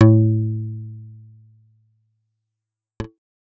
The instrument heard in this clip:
synthesizer bass